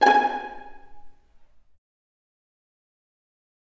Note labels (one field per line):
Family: string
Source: acoustic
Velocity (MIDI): 50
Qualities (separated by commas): fast decay, reverb